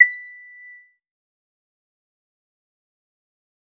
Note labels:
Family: bass; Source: synthesizer; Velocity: 75; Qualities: fast decay, percussive

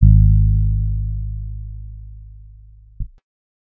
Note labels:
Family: bass; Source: synthesizer; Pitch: G#1; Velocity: 25; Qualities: dark

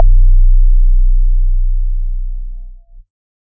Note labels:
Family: organ; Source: electronic; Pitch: B0; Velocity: 50; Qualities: dark

